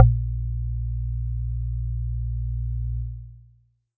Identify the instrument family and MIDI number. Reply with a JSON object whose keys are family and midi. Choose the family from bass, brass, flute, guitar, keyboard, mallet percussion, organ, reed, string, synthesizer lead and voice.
{"family": "mallet percussion", "midi": 34}